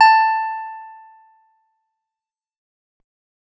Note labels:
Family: guitar; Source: acoustic; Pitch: A5; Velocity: 127; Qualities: fast decay

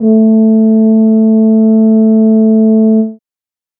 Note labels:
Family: brass; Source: acoustic; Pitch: A3; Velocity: 50; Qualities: dark

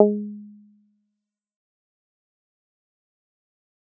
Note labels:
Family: guitar; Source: electronic; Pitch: G#3; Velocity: 50; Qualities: fast decay, percussive

